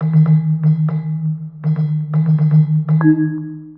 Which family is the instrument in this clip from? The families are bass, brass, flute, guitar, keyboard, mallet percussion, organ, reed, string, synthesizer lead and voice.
mallet percussion